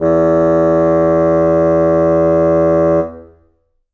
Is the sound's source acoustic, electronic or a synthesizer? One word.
acoustic